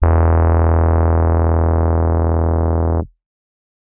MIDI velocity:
127